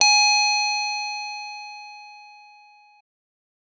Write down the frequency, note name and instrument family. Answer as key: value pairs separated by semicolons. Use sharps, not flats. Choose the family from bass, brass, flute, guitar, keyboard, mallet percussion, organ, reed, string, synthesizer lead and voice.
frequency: 830.6 Hz; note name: G#5; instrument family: keyboard